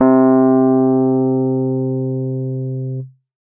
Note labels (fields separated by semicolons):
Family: keyboard; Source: electronic; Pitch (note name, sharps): C3; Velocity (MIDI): 127